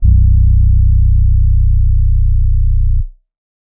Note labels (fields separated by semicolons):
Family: keyboard; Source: electronic; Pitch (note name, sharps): B0; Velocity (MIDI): 50; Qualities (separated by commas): dark